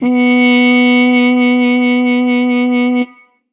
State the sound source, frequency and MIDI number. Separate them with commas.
acoustic, 246.9 Hz, 59